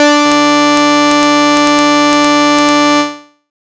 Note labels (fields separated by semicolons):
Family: bass; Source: synthesizer; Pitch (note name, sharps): D4; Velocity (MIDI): 50; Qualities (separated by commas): bright, distorted